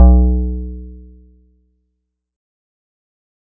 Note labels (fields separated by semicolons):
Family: keyboard; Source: electronic; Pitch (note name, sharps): B1; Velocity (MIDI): 50; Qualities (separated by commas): dark, fast decay